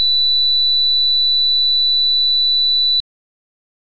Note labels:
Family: organ; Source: electronic; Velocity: 100; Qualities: bright

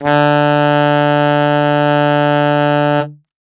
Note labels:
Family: reed; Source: acoustic; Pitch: D3; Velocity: 50

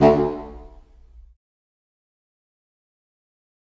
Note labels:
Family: reed; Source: acoustic; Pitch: D2; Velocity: 25; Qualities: fast decay, percussive, reverb

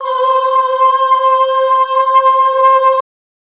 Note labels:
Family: voice; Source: electronic; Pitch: C5; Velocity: 127

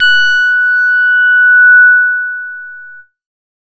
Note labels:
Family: bass; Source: synthesizer; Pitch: F#6; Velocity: 100; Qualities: distorted

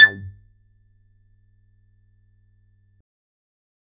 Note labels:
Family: bass; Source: synthesizer; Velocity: 50; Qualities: percussive

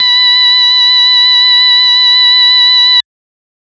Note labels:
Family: organ; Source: electronic; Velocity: 127; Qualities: bright, distorted

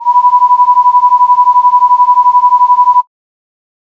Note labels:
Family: flute; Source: synthesizer; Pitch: B5; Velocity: 127

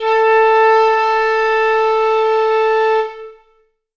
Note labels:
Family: flute; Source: acoustic; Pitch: A4; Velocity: 50; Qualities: reverb

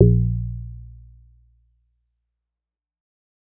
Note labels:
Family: bass; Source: synthesizer; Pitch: A#1; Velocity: 75; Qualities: dark, fast decay

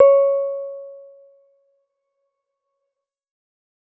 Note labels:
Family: keyboard; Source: electronic; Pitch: C#5; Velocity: 50; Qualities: dark

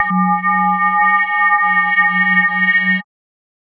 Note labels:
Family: mallet percussion; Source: electronic; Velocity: 75; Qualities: multiphonic, non-linear envelope

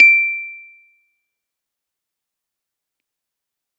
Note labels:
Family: keyboard; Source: electronic; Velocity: 100; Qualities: fast decay, percussive

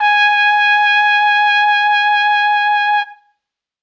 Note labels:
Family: brass; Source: acoustic; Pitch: G#5; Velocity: 25

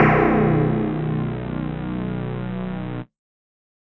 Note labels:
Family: mallet percussion; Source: electronic; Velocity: 100

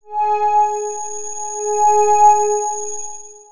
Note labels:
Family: synthesizer lead; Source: synthesizer; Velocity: 25; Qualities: long release, non-linear envelope

